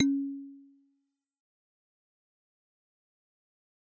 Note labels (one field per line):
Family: mallet percussion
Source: acoustic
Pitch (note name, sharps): C#4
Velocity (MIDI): 127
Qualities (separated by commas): fast decay, percussive